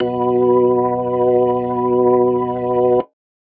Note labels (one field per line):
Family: organ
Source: electronic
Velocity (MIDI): 25